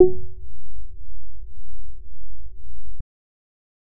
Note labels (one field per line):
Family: bass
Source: synthesizer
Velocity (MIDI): 25